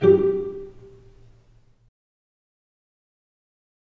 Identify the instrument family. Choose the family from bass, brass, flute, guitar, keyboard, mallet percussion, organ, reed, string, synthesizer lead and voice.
string